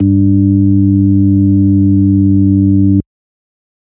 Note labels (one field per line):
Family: organ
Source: electronic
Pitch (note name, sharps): G2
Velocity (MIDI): 127